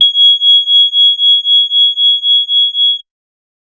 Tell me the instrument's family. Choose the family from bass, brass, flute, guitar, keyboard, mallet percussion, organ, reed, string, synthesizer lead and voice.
organ